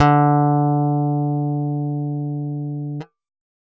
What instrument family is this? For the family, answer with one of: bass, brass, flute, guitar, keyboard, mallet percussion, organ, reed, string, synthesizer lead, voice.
guitar